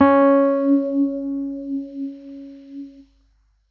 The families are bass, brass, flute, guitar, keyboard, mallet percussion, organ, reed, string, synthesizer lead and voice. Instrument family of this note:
keyboard